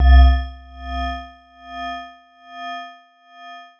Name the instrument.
electronic mallet percussion instrument